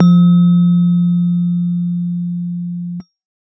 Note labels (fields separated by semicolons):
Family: keyboard; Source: electronic; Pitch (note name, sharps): F3; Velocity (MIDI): 100